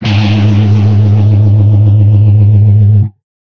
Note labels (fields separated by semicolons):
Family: guitar; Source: electronic; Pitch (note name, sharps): G#2; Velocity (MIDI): 50; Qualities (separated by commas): bright, distorted